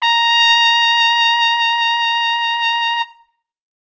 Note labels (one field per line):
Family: brass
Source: acoustic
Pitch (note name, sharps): A#5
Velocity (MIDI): 100